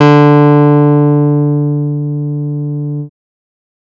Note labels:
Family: bass; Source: synthesizer; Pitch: D3; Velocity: 127; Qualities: distorted

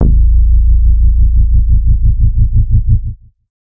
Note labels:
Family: bass; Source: synthesizer; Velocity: 127; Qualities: distorted

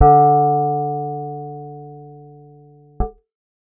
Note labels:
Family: guitar; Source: acoustic; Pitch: D3; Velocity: 50; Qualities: dark

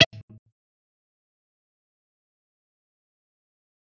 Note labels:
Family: guitar; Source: electronic; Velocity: 25; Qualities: distorted, fast decay, percussive, tempo-synced

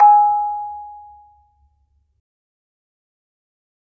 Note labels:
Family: mallet percussion; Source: acoustic; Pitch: G#5; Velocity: 75; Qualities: fast decay, reverb

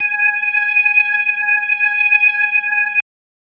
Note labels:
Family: organ; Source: electronic; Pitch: G#5; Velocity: 127

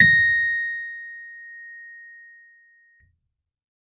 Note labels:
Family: keyboard; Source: electronic; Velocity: 127

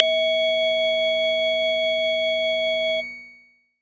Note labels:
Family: bass; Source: synthesizer; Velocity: 127; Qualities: multiphonic

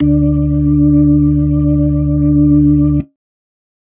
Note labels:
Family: organ; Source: electronic; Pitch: D2; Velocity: 100

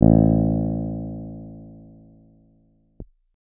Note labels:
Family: keyboard; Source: electronic; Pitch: A1; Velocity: 75

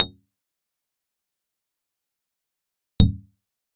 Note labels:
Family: guitar; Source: acoustic; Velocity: 50; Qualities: percussive

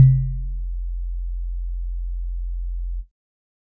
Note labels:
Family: keyboard; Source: electronic; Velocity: 75

